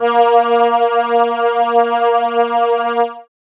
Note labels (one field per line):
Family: keyboard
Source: synthesizer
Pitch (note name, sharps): A#3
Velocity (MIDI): 100